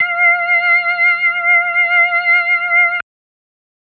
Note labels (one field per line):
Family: organ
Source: electronic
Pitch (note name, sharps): F5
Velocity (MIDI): 25